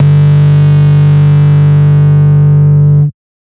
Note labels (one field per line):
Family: bass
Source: synthesizer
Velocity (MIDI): 25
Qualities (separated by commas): bright, distorted, multiphonic